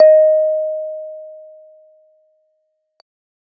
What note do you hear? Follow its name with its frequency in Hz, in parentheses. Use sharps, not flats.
D#5 (622.3 Hz)